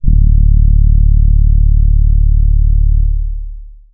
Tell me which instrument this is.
electronic keyboard